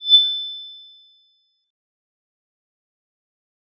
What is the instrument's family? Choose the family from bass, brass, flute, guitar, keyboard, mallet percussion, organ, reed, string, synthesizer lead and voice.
mallet percussion